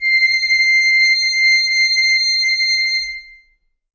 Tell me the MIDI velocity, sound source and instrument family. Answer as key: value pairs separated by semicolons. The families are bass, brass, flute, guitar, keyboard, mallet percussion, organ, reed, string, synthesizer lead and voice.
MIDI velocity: 75; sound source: acoustic; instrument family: reed